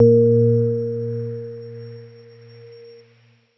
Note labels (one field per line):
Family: keyboard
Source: electronic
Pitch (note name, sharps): A#2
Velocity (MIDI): 50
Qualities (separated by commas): dark